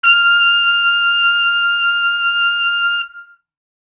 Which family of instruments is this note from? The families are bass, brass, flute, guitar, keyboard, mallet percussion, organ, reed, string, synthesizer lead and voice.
brass